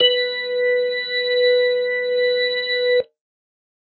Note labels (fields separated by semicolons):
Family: organ; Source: electronic; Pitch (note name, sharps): B4; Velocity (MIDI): 50